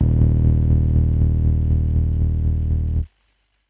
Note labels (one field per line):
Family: keyboard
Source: electronic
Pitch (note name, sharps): D#1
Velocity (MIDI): 50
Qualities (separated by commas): dark, distorted, tempo-synced